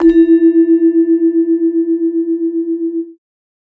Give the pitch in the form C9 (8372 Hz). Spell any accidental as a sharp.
E4 (329.6 Hz)